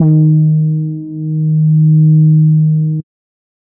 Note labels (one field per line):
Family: bass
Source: synthesizer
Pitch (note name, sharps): D#3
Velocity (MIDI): 127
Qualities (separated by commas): dark